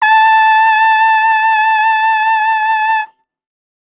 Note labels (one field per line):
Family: brass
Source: acoustic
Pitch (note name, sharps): A5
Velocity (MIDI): 75